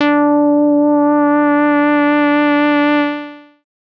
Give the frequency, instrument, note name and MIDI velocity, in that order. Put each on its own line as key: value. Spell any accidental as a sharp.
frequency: 293.7 Hz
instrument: synthesizer bass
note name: D4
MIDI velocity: 25